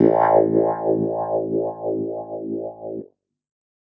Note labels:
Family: keyboard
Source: electronic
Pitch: A1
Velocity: 50

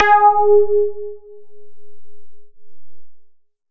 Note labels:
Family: synthesizer lead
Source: synthesizer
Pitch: G#4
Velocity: 75

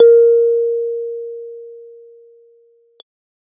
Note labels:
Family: keyboard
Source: electronic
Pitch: A#4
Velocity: 25

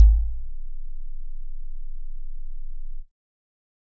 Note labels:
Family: keyboard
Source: electronic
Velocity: 50

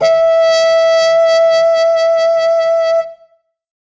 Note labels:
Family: brass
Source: acoustic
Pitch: E5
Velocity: 25

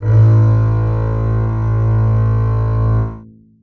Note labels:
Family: string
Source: acoustic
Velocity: 100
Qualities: reverb

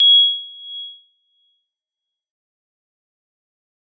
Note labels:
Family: mallet percussion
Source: acoustic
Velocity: 100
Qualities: bright, fast decay, non-linear envelope, percussive

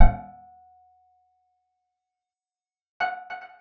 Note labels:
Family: guitar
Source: acoustic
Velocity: 127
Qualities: percussive, reverb

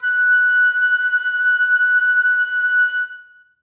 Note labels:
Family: flute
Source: acoustic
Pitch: F#6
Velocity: 127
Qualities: reverb

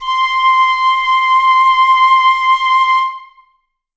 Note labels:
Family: flute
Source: acoustic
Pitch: C6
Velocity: 127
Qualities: reverb

